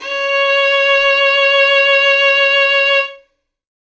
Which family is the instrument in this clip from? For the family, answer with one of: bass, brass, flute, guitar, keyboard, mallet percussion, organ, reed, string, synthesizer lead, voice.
string